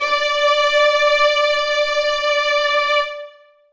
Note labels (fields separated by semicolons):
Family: string; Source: acoustic; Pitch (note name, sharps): D5; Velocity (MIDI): 100; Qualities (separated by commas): reverb